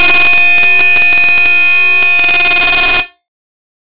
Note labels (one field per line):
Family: bass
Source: synthesizer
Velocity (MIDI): 50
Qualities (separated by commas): bright, distorted